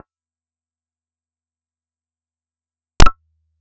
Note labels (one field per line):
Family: bass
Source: synthesizer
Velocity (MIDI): 75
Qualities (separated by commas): percussive, reverb